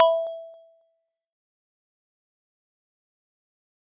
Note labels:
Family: mallet percussion; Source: acoustic; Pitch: E5; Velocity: 127; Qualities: fast decay, percussive

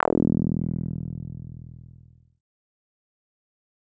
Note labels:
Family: synthesizer lead; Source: synthesizer; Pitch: E1; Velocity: 127; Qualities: distorted, fast decay

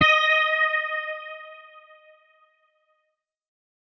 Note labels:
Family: guitar; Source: electronic; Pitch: D#5; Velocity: 25

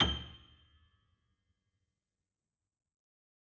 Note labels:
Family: keyboard; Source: acoustic; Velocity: 75; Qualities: fast decay, percussive

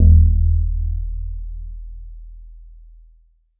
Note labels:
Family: guitar; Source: synthesizer; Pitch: E1; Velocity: 75; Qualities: dark

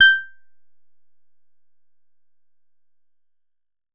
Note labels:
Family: guitar; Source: synthesizer; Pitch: G6; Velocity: 100; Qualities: percussive

